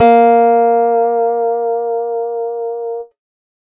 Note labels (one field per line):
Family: guitar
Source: acoustic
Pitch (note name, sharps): A#3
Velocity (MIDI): 50